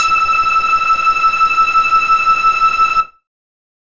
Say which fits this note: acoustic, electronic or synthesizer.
synthesizer